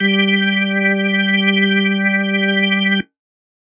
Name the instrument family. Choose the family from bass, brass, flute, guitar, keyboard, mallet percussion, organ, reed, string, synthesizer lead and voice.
organ